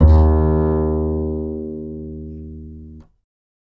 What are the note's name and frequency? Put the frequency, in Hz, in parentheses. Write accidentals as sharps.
D#2 (77.78 Hz)